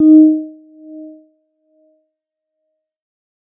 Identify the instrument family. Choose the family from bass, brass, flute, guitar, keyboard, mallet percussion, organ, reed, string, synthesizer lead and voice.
mallet percussion